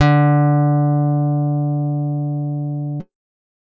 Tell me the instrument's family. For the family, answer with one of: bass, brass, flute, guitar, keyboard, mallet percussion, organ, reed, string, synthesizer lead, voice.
guitar